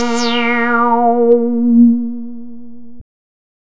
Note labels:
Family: bass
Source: synthesizer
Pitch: A#3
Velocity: 127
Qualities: bright, distorted

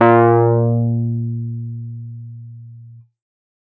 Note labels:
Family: keyboard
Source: electronic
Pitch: A#2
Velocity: 50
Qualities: distorted

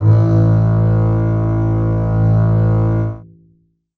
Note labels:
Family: string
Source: acoustic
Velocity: 127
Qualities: reverb

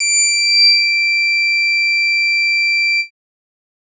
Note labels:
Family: bass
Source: synthesizer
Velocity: 100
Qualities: bright, distorted

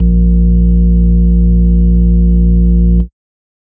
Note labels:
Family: organ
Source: electronic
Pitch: A#1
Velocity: 25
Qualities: dark

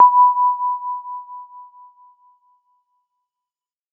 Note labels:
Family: keyboard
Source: electronic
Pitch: B5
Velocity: 100

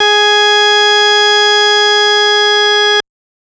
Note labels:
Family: organ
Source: electronic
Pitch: G#4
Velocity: 127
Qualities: bright, distorted

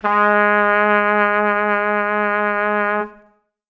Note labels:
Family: brass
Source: acoustic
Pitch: G#3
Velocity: 25

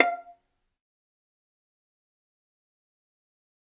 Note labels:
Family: string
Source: acoustic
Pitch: F5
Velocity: 50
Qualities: fast decay, percussive, reverb

